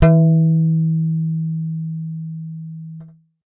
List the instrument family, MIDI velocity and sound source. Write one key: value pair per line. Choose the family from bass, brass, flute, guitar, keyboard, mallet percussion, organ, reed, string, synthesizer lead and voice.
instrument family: bass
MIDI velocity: 127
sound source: synthesizer